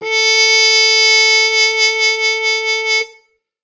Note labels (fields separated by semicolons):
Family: brass; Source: acoustic; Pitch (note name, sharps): A4; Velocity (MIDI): 127; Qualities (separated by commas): bright